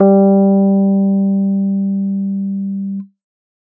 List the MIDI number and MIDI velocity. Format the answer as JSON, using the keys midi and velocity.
{"midi": 55, "velocity": 100}